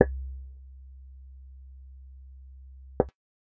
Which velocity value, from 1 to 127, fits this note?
50